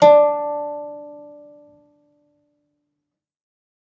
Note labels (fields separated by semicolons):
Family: guitar; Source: acoustic; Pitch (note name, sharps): D4; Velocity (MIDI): 75; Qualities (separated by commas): reverb